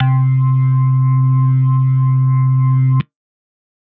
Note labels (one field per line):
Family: organ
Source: electronic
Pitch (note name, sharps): C3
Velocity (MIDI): 100